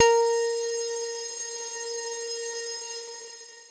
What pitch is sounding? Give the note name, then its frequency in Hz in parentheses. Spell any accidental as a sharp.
A#4 (466.2 Hz)